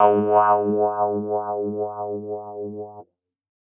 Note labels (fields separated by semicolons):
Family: keyboard; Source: electronic; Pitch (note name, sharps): G#2; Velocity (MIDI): 50